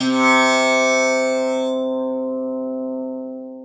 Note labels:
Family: guitar; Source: acoustic; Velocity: 127; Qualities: bright, long release, multiphonic, reverb

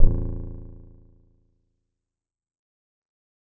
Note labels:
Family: guitar; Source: acoustic; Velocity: 75; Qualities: percussive

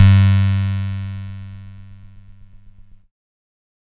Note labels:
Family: keyboard; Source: electronic; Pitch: G2; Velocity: 127; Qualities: bright, distorted

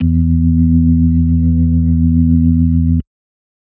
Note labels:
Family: organ; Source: electronic; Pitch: E2; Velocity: 100; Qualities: dark

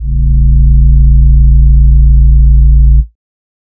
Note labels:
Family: voice; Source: synthesizer; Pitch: A0; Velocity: 100; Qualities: dark

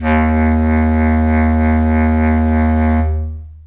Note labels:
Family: reed; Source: acoustic; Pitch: D#2; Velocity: 50; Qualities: long release, reverb

